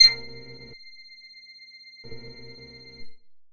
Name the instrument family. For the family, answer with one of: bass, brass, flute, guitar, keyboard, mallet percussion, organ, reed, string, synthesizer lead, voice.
bass